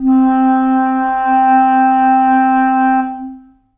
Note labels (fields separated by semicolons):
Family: reed; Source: acoustic; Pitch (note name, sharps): C4; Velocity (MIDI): 25; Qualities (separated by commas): dark, long release, reverb